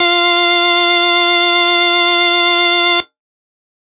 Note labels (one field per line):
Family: organ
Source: electronic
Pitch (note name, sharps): F4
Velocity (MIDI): 127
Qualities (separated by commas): distorted